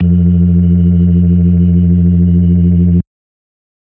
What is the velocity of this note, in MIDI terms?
50